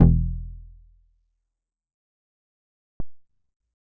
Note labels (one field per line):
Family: bass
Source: synthesizer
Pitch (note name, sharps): E1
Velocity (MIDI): 100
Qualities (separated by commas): fast decay, percussive